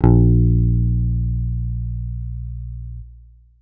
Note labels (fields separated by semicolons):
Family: guitar; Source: electronic; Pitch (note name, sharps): A#1; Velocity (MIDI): 50